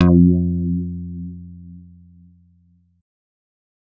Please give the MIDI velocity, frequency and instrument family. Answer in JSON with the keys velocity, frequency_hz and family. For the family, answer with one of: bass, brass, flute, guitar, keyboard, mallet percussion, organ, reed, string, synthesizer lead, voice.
{"velocity": 75, "frequency_hz": 87.31, "family": "bass"}